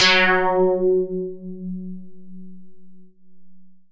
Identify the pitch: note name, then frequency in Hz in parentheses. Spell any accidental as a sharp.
F#3 (185 Hz)